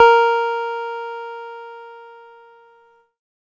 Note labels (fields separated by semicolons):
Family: keyboard; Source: electronic; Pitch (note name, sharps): A#4; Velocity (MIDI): 50; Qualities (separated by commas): distorted